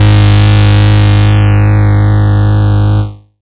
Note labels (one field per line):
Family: bass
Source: synthesizer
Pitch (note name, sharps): G#1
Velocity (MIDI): 127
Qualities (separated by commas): bright, distorted, non-linear envelope